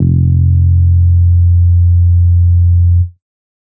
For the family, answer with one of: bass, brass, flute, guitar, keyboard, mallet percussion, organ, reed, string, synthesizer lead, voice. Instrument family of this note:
bass